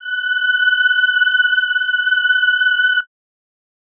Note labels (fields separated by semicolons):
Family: reed; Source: acoustic; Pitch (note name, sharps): F#6; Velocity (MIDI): 50